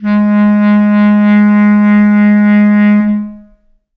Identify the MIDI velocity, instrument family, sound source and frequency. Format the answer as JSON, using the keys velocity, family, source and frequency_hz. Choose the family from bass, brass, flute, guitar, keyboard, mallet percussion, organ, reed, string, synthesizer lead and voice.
{"velocity": 25, "family": "reed", "source": "acoustic", "frequency_hz": 207.7}